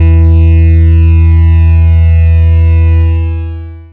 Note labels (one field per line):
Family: bass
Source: synthesizer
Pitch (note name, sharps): E2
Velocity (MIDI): 100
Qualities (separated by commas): long release